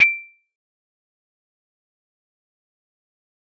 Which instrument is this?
acoustic mallet percussion instrument